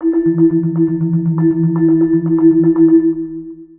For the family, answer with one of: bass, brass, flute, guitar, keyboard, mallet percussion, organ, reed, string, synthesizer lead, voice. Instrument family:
mallet percussion